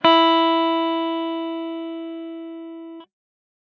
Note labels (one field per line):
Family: guitar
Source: electronic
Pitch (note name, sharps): E4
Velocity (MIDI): 50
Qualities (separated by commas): distorted